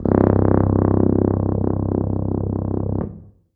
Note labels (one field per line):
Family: brass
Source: acoustic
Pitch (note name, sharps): C1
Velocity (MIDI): 100